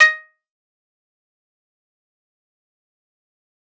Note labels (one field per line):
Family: guitar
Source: acoustic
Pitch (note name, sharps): D#5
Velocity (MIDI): 100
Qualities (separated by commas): fast decay, percussive